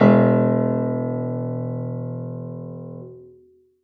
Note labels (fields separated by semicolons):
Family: keyboard; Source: acoustic; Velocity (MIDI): 100; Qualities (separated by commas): reverb